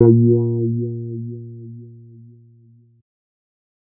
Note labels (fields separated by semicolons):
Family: bass; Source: synthesizer; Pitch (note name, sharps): A#2; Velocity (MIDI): 50; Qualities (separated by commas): dark, distorted